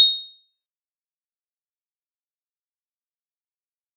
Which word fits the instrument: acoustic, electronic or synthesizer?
acoustic